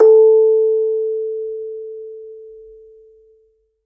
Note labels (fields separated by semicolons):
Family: mallet percussion; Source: acoustic; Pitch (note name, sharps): A4; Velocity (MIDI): 75; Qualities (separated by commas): reverb